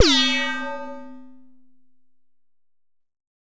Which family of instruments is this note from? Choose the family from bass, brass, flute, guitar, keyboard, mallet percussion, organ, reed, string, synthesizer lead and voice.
bass